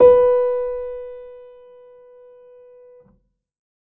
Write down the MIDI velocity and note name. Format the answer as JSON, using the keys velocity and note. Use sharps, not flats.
{"velocity": 25, "note": "B4"}